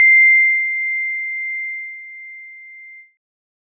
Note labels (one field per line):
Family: keyboard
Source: electronic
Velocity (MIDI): 75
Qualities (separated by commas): multiphonic